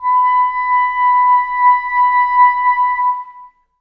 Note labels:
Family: reed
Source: acoustic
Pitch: B5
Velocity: 25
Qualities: long release, reverb

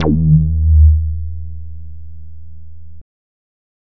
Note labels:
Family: bass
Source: synthesizer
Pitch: D#2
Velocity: 25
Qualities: distorted

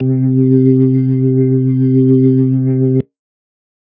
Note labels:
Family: organ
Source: electronic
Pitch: C3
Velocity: 75

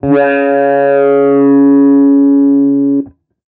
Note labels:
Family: guitar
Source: electronic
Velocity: 100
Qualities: bright, distorted, non-linear envelope

